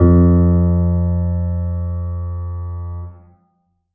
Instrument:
acoustic keyboard